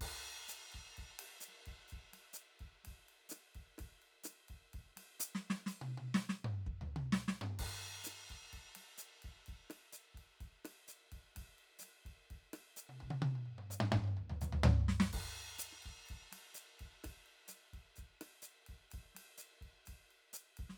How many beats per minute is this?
127 BPM